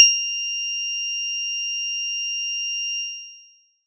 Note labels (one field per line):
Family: mallet percussion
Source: acoustic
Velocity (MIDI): 50